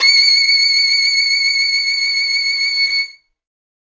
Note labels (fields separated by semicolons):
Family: string; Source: acoustic; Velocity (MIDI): 127